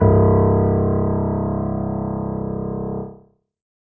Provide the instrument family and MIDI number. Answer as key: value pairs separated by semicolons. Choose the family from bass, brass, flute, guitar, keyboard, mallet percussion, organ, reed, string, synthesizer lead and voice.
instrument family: keyboard; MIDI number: 24